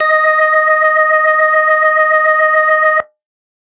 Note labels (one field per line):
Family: organ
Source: electronic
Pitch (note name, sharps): D#5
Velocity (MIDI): 25